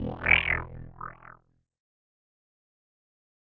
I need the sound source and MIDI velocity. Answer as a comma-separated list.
electronic, 100